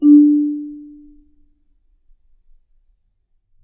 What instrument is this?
acoustic mallet percussion instrument